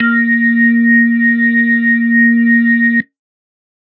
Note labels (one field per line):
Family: organ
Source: electronic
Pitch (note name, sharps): A#3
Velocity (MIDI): 100